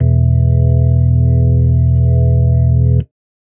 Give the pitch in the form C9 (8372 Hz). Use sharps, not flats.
E1 (41.2 Hz)